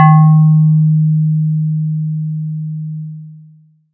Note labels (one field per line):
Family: mallet percussion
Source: electronic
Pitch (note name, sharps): D#3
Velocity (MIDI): 50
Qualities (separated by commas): long release, multiphonic